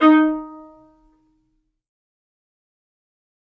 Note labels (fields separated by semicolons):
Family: string; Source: acoustic; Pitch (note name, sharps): D#4; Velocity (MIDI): 75; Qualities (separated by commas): fast decay, percussive, reverb